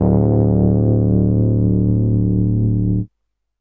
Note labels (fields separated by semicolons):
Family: keyboard; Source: electronic; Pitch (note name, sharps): D1; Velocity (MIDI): 100; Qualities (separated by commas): distorted